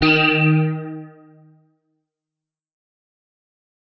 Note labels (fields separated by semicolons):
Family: guitar; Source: electronic; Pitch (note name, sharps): D#3; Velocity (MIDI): 127; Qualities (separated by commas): fast decay